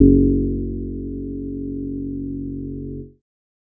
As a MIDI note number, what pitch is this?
30